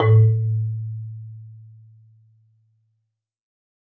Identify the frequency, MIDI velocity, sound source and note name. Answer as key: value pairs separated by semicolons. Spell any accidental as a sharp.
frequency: 110 Hz; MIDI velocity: 25; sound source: acoustic; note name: A2